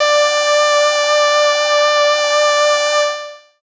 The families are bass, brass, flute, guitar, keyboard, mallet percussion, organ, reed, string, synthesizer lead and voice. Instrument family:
voice